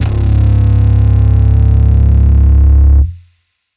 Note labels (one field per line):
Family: bass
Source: electronic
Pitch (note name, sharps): C#1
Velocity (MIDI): 127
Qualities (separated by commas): bright, distorted